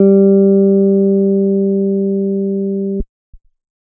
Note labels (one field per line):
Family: keyboard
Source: electronic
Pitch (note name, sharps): G3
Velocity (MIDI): 50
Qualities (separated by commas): dark